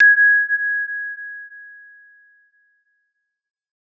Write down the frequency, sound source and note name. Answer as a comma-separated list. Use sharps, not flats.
1661 Hz, acoustic, G#6